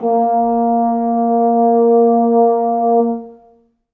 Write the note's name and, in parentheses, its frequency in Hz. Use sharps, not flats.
A#3 (233.1 Hz)